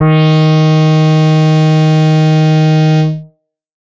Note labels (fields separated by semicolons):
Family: bass; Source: synthesizer; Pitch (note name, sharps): D#3; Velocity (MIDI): 50; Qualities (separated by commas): distorted